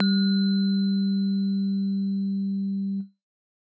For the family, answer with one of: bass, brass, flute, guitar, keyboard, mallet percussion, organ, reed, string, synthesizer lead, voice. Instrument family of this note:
keyboard